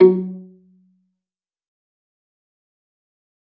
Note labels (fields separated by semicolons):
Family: string; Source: acoustic; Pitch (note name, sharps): F#3; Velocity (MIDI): 75; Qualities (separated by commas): dark, fast decay, percussive, reverb